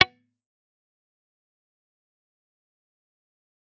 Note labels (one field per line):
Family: guitar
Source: electronic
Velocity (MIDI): 25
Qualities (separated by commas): distorted, fast decay, percussive